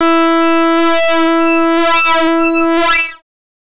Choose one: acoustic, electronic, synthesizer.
synthesizer